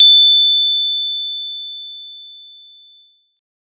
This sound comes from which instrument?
acoustic mallet percussion instrument